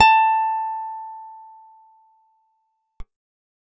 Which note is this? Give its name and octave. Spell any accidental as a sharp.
A5